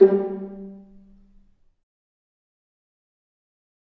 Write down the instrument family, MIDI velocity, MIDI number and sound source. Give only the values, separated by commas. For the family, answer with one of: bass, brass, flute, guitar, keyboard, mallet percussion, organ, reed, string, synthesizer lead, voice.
string, 127, 55, acoustic